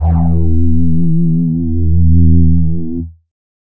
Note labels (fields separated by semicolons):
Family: voice; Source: synthesizer; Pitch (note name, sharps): E2; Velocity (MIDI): 127